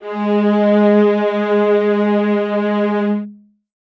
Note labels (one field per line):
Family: string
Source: acoustic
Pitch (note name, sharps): G#3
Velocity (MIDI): 100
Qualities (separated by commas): reverb